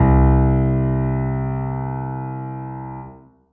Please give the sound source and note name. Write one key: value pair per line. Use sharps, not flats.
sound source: acoustic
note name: C2